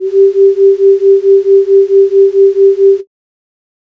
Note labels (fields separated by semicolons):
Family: flute; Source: synthesizer; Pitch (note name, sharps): G4; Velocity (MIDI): 127